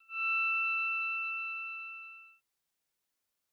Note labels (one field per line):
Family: bass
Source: synthesizer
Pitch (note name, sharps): E6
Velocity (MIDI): 127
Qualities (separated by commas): bright, distorted, fast decay